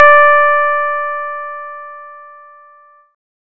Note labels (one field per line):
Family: bass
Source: synthesizer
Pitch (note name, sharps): D5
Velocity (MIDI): 127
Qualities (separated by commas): bright